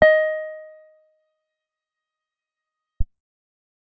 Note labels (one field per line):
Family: guitar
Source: acoustic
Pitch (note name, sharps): D#5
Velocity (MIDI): 25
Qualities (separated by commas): fast decay, percussive